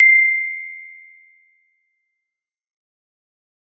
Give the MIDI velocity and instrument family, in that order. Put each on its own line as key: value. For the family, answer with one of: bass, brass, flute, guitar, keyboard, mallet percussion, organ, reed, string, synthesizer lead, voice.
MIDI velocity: 127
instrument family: mallet percussion